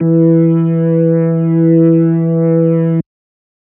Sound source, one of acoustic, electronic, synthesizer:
electronic